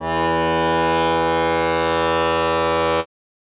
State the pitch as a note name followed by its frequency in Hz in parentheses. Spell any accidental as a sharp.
E2 (82.41 Hz)